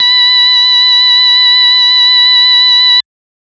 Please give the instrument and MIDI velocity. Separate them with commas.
electronic organ, 75